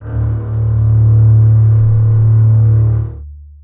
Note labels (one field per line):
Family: string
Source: acoustic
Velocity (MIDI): 127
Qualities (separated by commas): long release, reverb